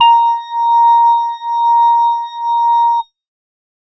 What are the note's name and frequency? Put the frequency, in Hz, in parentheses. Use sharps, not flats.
A#5 (932.3 Hz)